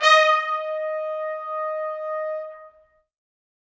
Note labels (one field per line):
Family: brass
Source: acoustic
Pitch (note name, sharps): D#5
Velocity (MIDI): 25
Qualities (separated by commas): bright, reverb